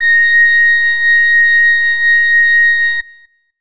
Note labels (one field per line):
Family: flute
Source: acoustic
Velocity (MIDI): 75